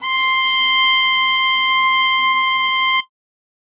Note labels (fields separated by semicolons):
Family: string; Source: acoustic; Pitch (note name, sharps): C6; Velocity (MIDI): 25; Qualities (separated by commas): bright